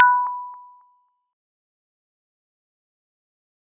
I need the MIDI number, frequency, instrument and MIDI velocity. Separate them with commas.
83, 987.8 Hz, acoustic mallet percussion instrument, 75